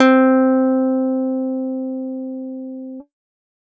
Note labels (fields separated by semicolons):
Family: guitar; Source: electronic; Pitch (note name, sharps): C4; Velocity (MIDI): 100